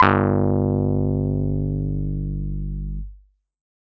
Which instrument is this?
electronic keyboard